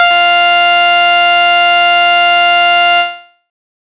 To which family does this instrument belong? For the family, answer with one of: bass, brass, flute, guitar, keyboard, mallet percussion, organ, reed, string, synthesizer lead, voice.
bass